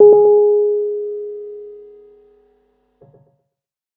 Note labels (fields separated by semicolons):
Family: keyboard; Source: electronic; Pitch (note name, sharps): G#4; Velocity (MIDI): 25; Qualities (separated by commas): tempo-synced